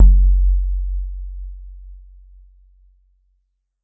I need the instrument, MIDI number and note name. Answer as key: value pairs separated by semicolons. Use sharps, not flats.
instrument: acoustic mallet percussion instrument; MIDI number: 30; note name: F#1